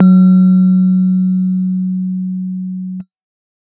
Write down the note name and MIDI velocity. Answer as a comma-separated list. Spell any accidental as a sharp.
F#3, 100